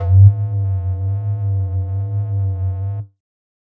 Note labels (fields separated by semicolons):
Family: flute; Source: synthesizer; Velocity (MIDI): 25; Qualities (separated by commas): distorted